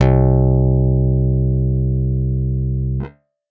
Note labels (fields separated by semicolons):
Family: guitar; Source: electronic; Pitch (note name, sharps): C2; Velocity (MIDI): 127